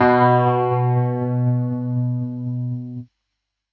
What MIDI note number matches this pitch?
47